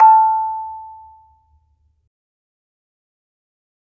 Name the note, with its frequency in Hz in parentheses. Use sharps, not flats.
A5 (880 Hz)